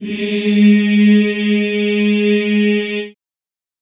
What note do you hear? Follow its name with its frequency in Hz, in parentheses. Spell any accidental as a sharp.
G#3 (207.7 Hz)